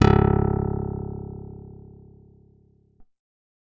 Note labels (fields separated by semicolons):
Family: keyboard; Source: electronic; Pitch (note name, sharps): C#1; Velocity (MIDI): 127